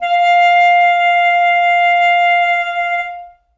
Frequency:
698.5 Hz